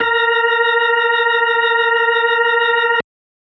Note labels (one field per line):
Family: organ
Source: electronic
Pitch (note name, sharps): A#4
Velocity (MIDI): 50